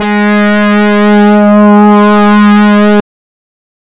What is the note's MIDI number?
56